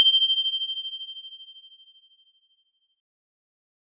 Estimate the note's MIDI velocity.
127